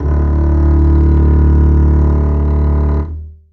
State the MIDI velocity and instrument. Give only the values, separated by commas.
100, acoustic string instrument